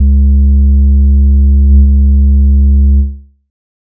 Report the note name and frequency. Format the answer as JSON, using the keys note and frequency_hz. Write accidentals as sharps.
{"note": "C#2", "frequency_hz": 69.3}